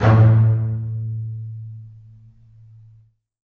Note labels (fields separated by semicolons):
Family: string; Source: acoustic; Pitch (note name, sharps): A2; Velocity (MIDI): 127; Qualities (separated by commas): reverb